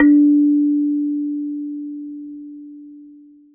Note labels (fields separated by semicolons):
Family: mallet percussion; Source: acoustic; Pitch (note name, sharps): D4; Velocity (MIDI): 100; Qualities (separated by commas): reverb